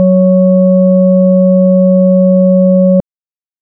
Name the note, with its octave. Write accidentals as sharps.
F#3